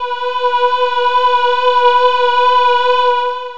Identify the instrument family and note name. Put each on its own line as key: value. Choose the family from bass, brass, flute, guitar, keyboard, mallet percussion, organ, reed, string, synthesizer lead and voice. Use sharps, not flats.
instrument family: voice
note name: B4